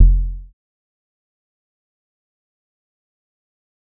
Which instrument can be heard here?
synthesizer bass